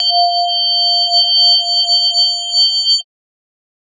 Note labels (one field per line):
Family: mallet percussion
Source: synthesizer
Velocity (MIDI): 75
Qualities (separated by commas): bright, multiphonic, non-linear envelope